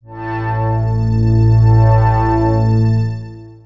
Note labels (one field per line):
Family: synthesizer lead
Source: synthesizer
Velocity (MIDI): 50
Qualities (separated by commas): bright, long release, non-linear envelope